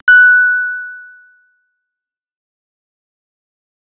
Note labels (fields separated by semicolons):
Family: bass; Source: synthesizer; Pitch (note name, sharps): F#6; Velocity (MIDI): 127; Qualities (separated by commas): distorted, fast decay